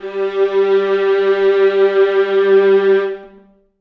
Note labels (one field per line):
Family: string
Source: acoustic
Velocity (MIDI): 75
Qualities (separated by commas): reverb